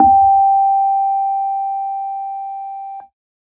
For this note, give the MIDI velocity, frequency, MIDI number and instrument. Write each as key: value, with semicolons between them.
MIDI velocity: 25; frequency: 784 Hz; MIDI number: 79; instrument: electronic keyboard